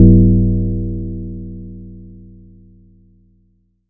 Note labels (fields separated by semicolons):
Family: mallet percussion; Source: acoustic; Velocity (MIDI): 100; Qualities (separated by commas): multiphonic